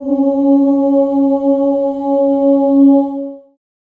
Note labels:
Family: voice; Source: acoustic; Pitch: C#4; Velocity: 50; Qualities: long release, reverb

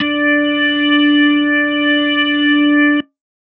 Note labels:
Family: organ; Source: electronic; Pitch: D4; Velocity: 25

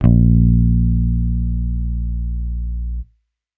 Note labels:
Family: bass; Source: electronic; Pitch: A#1; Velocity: 25

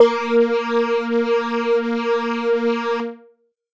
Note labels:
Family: keyboard; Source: electronic; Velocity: 127; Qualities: bright, distorted

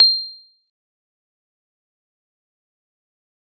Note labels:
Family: mallet percussion; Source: acoustic; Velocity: 75; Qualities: bright, fast decay, percussive

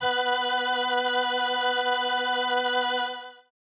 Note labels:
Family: keyboard; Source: synthesizer; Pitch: B3; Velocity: 50; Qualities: bright

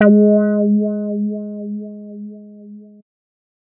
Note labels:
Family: bass; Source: synthesizer; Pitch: G#3; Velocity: 75; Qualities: distorted

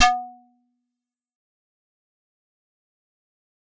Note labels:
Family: keyboard; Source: acoustic; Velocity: 127; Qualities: fast decay, percussive

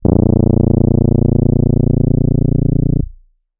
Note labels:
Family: keyboard; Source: electronic; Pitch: A#0; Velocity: 100; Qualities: distorted

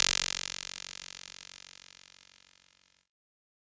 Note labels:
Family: keyboard; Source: electronic; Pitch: F#1; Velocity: 25; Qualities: bright, distorted

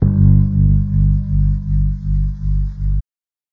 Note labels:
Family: guitar; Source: electronic; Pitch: G1; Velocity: 127; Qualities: dark, reverb

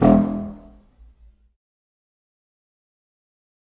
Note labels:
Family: reed; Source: acoustic; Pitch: E1; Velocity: 25; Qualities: fast decay, percussive, reverb

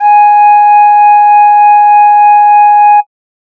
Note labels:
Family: flute; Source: synthesizer; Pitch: G#5; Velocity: 50

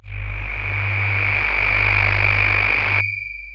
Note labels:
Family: voice; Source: synthesizer; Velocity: 25; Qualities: distorted, long release

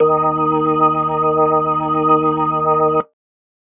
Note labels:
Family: organ; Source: electronic; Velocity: 50

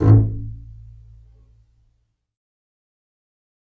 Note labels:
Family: string; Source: acoustic; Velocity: 25; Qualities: fast decay, percussive, reverb

